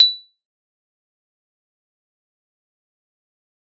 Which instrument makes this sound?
acoustic mallet percussion instrument